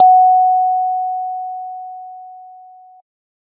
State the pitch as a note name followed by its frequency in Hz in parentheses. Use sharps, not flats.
F#5 (740 Hz)